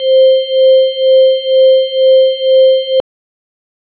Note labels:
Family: organ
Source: electronic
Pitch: C5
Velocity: 50

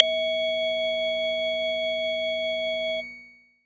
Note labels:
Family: bass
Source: synthesizer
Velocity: 100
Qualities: multiphonic

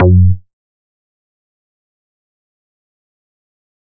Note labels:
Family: bass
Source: synthesizer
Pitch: F#2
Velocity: 50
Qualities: fast decay, percussive

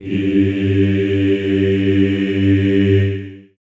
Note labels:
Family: voice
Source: acoustic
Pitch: G2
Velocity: 100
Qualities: long release, reverb

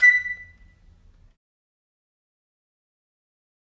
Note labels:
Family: flute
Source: acoustic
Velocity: 75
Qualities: fast decay, percussive, reverb

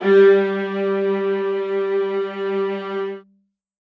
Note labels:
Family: string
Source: acoustic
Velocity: 127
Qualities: reverb

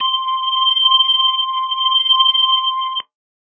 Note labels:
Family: organ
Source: electronic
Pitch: C6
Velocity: 50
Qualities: distorted

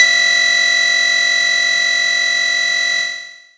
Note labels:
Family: bass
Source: synthesizer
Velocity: 127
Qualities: bright, distorted, long release

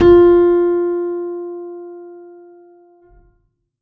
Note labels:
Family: keyboard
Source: acoustic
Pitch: F4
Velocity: 100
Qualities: reverb

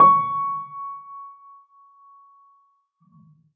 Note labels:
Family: keyboard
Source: acoustic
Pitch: C#6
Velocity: 50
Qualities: reverb

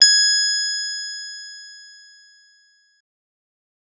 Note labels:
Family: keyboard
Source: electronic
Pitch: G#6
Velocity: 50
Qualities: bright

